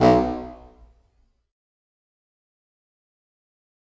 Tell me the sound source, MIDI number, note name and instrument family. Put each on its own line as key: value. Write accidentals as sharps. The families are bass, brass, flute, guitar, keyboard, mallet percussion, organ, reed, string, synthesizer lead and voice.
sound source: acoustic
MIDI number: 35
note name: B1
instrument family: reed